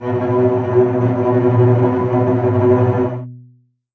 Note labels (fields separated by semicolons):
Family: string; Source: acoustic; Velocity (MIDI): 50; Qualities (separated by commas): long release, non-linear envelope, reverb